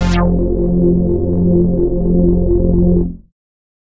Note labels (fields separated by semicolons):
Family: bass; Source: synthesizer; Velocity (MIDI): 127; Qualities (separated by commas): bright, distorted